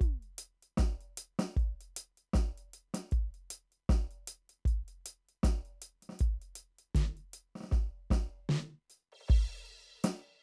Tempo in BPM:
78 BPM